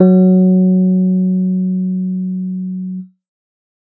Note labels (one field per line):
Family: keyboard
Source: electronic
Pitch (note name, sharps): F#3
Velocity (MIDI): 50